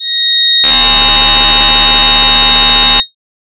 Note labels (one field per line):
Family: voice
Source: synthesizer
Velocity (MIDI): 127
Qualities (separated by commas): bright